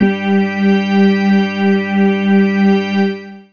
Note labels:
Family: organ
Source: electronic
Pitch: G3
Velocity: 100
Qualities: long release, reverb

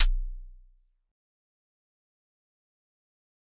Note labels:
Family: mallet percussion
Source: acoustic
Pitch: B0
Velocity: 25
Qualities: fast decay, percussive

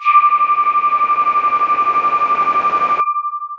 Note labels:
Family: voice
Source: synthesizer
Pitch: D6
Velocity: 127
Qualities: distorted, long release

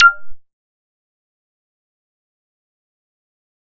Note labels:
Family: bass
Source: synthesizer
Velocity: 75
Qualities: fast decay, percussive

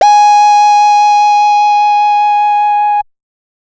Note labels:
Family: bass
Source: synthesizer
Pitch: G#5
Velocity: 25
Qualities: distorted

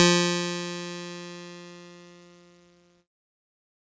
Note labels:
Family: keyboard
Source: electronic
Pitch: F3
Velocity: 127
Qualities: bright, distorted

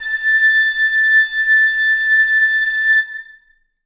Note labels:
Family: reed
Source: acoustic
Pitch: A6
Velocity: 25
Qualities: reverb

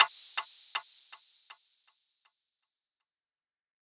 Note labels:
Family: synthesizer lead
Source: synthesizer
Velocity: 127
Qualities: bright, non-linear envelope, reverb

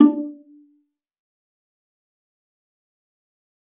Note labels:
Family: string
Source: acoustic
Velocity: 50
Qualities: dark, fast decay, percussive, reverb

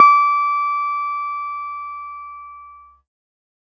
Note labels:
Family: keyboard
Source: electronic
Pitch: D6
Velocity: 50

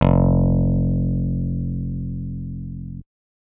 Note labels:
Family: keyboard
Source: electronic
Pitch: F1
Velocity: 127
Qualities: distorted

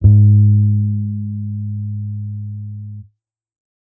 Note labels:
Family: bass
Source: electronic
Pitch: G#2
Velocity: 127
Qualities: dark

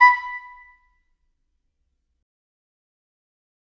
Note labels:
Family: reed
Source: acoustic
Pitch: B5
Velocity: 25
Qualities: fast decay, percussive, reverb

